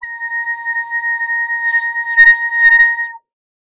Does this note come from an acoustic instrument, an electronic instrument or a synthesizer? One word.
synthesizer